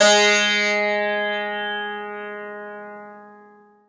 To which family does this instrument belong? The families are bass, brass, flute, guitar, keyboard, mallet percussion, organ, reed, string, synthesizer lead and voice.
guitar